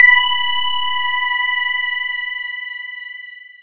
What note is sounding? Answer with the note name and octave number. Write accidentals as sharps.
B5